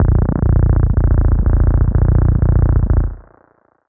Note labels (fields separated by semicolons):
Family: bass; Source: synthesizer; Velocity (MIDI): 100; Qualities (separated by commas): reverb